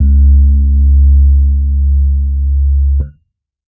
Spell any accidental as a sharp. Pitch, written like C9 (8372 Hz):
C#2 (69.3 Hz)